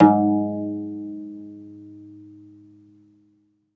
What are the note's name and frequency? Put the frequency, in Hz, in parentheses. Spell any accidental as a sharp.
G#2 (103.8 Hz)